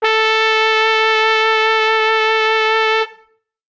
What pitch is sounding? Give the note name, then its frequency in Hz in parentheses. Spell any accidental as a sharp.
A4 (440 Hz)